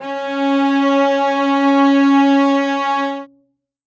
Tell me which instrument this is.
acoustic string instrument